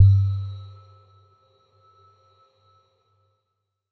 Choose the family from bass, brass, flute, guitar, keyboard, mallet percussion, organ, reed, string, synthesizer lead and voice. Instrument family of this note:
mallet percussion